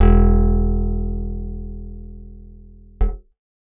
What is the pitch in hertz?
41.2 Hz